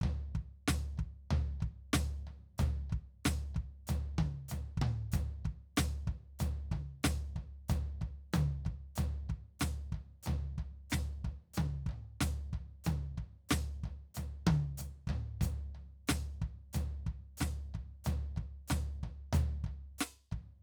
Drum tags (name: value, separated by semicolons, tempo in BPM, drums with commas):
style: rock; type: beat; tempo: 93 BPM; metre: 4/4; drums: hi-hat pedal, percussion, snare, high tom, mid tom, floor tom, kick